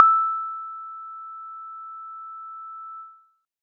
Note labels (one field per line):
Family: guitar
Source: synthesizer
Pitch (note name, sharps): E6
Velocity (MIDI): 25